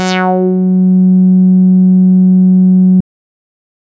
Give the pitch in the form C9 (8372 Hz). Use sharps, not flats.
F#3 (185 Hz)